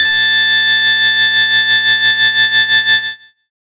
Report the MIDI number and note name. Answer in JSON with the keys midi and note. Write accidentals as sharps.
{"midi": 93, "note": "A6"}